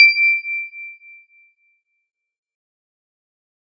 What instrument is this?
synthesizer guitar